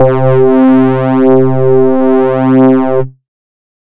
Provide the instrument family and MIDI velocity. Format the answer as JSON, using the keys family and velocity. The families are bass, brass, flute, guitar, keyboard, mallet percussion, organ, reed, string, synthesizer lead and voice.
{"family": "bass", "velocity": 50}